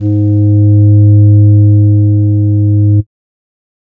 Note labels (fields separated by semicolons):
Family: flute; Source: synthesizer; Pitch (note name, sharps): G#2; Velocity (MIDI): 75; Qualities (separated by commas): dark